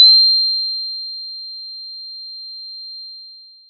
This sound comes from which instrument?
acoustic mallet percussion instrument